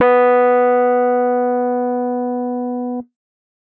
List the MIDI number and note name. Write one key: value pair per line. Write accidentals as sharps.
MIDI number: 59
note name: B3